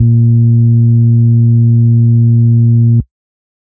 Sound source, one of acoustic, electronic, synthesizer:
electronic